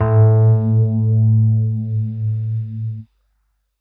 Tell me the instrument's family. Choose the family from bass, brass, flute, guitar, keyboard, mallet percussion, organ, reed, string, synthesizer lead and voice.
keyboard